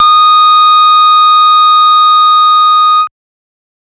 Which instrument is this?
synthesizer bass